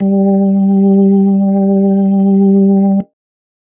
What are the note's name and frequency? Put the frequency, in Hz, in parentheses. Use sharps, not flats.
G3 (196 Hz)